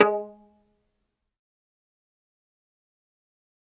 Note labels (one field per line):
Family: string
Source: acoustic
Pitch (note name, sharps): G#3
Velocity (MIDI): 25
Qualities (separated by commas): fast decay, percussive, reverb